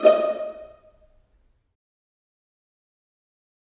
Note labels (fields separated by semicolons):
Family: string; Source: acoustic; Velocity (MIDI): 75; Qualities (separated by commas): dark, fast decay, reverb